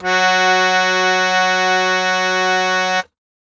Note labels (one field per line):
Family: keyboard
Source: acoustic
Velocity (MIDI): 100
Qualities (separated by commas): bright